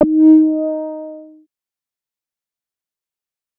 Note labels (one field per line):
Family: bass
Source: synthesizer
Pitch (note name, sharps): D#4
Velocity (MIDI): 25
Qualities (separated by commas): distorted, fast decay